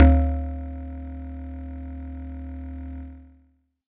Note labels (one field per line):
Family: mallet percussion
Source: acoustic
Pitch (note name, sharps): D2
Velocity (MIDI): 100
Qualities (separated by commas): distorted